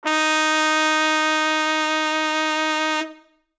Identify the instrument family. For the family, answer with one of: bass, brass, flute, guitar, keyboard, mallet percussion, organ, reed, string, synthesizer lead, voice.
brass